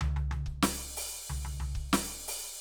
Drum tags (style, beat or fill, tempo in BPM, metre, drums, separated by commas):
funk rock, fill, 92 BPM, 4/4, open hi-hat, snare, high tom, floor tom, kick